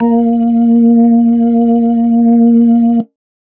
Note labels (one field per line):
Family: organ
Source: electronic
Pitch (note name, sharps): A#3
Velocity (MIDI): 75